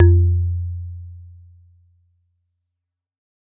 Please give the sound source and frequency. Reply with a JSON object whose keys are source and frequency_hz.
{"source": "acoustic", "frequency_hz": 87.31}